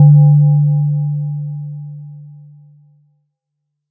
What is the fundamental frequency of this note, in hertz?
146.8 Hz